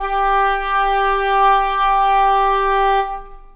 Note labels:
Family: reed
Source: acoustic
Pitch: G4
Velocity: 50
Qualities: long release, reverb

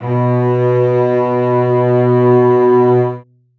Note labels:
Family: string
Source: acoustic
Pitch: B2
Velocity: 100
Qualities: reverb

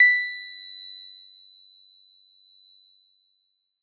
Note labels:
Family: mallet percussion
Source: acoustic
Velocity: 100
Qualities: bright

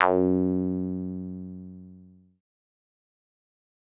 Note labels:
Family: synthesizer lead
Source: synthesizer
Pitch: F#2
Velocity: 100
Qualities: distorted, fast decay

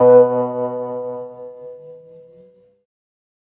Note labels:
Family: organ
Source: electronic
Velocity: 100

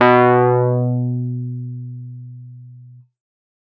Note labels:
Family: keyboard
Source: electronic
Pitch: B2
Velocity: 75

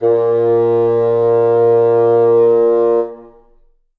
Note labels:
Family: reed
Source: acoustic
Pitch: A#2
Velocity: 75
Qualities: long release, reverb

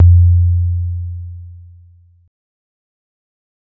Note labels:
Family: keyboard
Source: electronic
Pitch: F2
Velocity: 25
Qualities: dark, fast decay

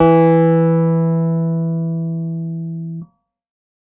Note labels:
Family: keyboard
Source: electronic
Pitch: E3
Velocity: 75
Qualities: dark

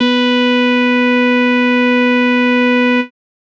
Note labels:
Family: bass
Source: synthesizer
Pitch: B3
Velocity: 50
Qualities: bright, distorted

